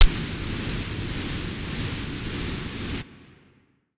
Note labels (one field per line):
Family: flute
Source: acoustic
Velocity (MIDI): 100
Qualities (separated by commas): distorted